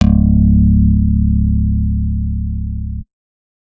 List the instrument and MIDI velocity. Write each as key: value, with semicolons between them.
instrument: acoustic guitar; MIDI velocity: 127